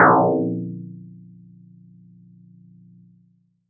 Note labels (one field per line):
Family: mallet percussion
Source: acoustic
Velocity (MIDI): 127